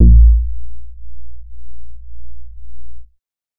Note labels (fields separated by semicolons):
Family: bass; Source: synthesizer; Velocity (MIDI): 25; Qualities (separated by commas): dark, distorted